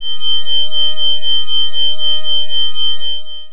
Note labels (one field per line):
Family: organ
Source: electronic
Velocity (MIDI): 50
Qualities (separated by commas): distorted, long release